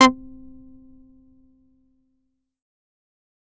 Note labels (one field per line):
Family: bass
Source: synthesizer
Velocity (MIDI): 75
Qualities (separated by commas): distorted, fast decay, percussive